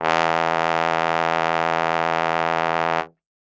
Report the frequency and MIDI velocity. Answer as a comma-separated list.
82.41 Hz, 127